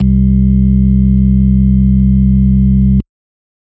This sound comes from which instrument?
electronic organ